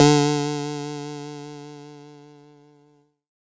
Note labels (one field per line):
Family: keyboard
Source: electronic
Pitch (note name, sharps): D3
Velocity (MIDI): 25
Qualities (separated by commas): bright